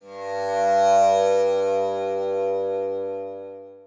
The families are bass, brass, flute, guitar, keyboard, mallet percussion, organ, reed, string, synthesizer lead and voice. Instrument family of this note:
guitar